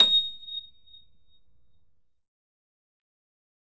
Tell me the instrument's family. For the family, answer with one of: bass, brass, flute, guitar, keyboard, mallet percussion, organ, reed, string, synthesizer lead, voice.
keyboard